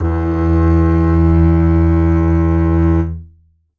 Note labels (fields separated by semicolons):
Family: string; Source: acoustic; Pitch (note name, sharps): E2; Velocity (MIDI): 50; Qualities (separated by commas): reverb